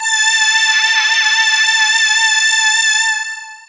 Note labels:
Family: voice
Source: synthesizer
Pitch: A5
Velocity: 127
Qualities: bright, distorted, long release

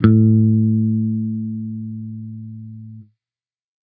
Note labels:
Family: bass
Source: electronic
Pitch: A2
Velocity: 100

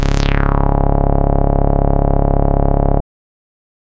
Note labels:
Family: bass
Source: synthesizer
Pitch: C#1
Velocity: 127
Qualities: distorted

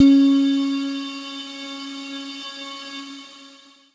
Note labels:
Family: guitar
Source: electronic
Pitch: C#4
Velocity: 75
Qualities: long release

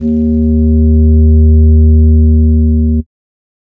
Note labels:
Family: flute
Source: synthesizer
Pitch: D#2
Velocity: 127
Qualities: dark

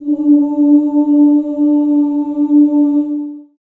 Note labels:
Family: voice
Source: acoustic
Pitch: D4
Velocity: 50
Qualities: dark, long release, reverb

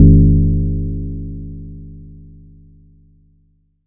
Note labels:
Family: mallet percussion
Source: acoustic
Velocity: 75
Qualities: multiphonic

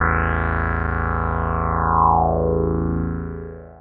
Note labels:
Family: synthesizer lead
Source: synthesizer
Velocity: 25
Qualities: long release

